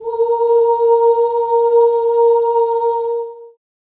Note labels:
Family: voice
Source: acoustic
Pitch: A#4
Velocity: 100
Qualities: long release, reverb

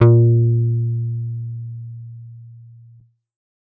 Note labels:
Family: bass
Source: synthesizer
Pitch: A#2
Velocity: 127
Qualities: dark

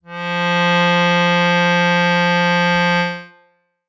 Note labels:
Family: reed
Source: acoustic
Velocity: 50

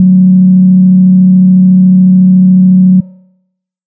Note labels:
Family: bass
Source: synthesizer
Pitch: F#3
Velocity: 25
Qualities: dark

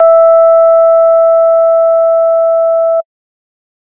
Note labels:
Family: organ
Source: electronic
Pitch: E5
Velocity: 50

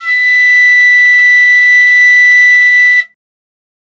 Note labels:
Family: flute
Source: acoustic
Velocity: 25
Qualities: bright

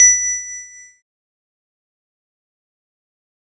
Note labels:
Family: keyboard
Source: electronic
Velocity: 50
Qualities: bright, fast decay, percussive, reverb

